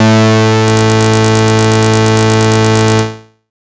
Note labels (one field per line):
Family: bass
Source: synthesizer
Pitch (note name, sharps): A2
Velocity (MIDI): 50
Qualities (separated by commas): bright, distorted